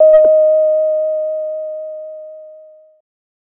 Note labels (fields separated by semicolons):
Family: bass; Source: synthesizer; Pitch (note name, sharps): D#5; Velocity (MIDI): 75; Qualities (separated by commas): distorted